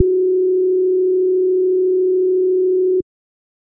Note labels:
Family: bass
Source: synthesizer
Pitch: F#4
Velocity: 75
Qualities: dark

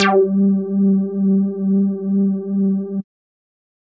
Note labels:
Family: bass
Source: synthesizer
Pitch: G3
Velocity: 127

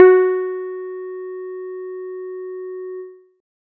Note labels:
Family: guitar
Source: synthesizer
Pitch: F#4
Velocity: 75

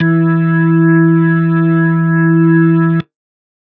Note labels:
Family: organ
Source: electronic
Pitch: E3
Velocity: 50

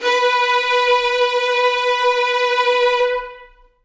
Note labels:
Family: string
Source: acoustic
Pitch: B4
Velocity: 127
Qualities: long release, reverb

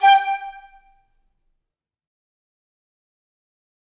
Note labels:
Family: reed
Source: acoustic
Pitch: G5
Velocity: 25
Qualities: fast decay, percussive, reverb

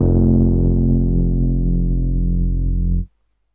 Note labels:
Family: keyboard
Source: electronic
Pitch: F1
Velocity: 75

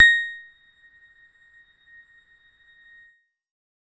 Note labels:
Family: keyboard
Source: electronic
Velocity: 127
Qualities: percussive, reverb

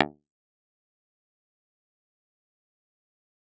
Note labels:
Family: guitar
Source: electronic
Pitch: D2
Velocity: 127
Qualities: fast decay, percussive

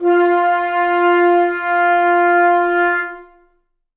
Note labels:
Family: reed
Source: acoustic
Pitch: F4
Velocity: 50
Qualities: reverb

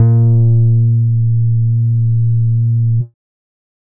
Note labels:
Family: bass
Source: synthesizer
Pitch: A#2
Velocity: 75

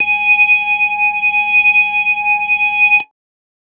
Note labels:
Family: keyboard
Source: electronic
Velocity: 127

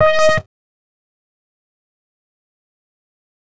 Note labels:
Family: bass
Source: synthesizer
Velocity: 100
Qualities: fast decay, percussive

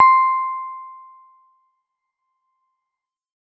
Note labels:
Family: keyboard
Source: electronic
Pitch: C6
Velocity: 50

